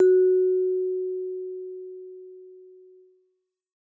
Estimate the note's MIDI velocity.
100